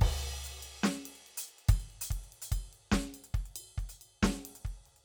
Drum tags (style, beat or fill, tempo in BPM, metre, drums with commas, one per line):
pop
beat
142 BPM
4/4
crash, ride, ride bell, closed hi-hat, hi-hat pedal, snare, floor tom, kick